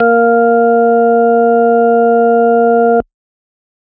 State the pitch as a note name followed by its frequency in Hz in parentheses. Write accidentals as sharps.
A#3 (233.1 Hz)